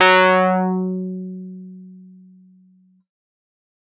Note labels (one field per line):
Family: keyboard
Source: electronic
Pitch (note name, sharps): F#3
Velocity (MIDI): 127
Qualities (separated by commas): distorted